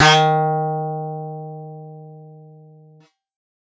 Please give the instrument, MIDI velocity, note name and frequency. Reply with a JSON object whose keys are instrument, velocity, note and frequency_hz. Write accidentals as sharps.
{"instrument": "synthesizer guitar", "velocity": 127, "note": "D#3", "frequency_hz": 155.6}